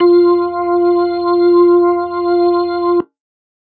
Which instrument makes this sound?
electronic organ